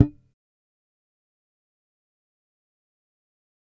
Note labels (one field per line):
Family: bass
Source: electronic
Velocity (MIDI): 25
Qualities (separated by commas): fast decay, percussive